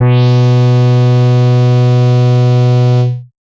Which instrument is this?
synthesizer bass